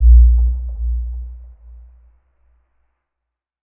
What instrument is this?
synthesizer lead